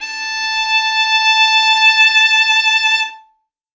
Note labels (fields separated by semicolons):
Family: string; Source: acoustic; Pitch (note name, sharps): A5; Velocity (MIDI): 25; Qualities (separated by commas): bright